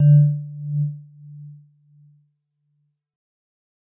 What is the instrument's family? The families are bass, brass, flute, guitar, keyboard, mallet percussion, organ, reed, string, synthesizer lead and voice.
mallet percussion